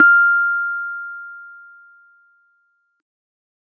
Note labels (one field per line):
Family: keyboard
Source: electronic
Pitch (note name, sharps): F6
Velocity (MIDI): 75